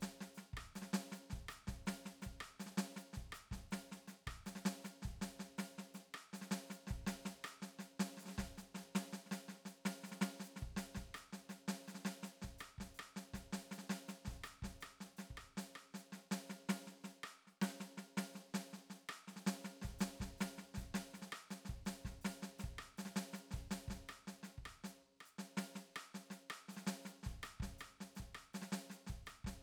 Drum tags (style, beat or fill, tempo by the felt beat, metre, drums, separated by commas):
Venezuelan merengue, beat, 324 eighth notes per minute, 5/8, hi-hat pedal, snare, cross-stick, kick